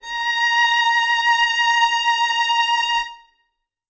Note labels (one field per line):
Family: string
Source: acoustic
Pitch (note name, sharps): A#5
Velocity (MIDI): 50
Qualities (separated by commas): bright, reverb